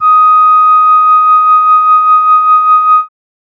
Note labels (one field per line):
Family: keyboard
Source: synthesizer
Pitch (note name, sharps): D#6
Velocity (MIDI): 100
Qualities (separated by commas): bright